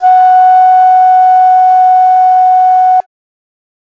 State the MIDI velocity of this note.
75